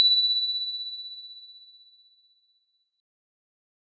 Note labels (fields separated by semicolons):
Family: keyboard; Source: electronic; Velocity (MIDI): 127